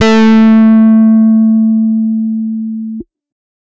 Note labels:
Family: guitar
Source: electronic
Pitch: A3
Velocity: 50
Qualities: bright, distorted

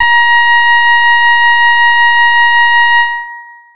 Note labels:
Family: keyboard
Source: electronic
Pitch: A#5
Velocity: 75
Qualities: distorted, long release

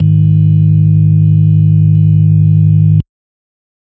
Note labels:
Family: organ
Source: electronic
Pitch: G#1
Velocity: 50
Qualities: dark

